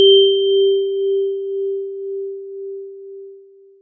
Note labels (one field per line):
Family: mallet percussion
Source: acoustic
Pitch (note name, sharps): G4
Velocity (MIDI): 75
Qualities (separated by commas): long release